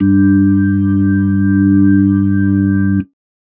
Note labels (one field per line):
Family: organ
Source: electronic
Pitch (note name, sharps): G2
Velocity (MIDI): 50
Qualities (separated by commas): dark